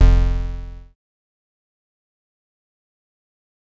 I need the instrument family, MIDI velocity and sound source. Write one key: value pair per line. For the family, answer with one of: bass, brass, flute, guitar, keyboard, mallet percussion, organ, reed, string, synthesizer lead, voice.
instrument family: bass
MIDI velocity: 75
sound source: synthesizer